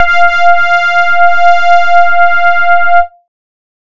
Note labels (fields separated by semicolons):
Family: bass; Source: synthesizer; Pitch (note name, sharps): F5; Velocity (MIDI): 75; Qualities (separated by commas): distorted